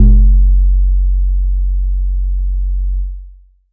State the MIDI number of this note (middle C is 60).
30